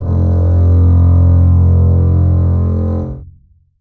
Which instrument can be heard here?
acoustic string instrument